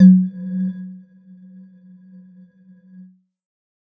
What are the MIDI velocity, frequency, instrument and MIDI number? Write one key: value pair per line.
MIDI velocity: 75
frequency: 185 Hz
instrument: electronic mallet percussion instrument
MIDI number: 54